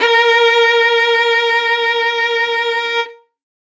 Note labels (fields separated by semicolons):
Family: string; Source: acoustic; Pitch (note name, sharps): A#4; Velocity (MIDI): 127; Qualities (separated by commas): bright